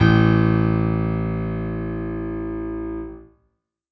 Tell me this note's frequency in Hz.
55 Hz